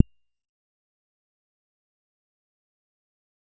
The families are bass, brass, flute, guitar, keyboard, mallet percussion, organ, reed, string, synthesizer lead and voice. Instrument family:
bass